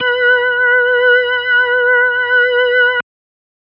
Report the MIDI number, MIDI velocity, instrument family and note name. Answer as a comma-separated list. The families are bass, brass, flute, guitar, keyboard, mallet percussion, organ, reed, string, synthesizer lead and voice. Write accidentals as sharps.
71, 100, organ, B4